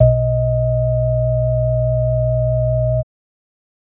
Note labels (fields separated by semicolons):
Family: organ; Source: electronic; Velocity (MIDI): 50; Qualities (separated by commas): multiphonic